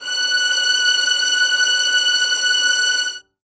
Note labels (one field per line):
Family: string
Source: acoustic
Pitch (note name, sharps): F#6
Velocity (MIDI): 100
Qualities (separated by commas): reverb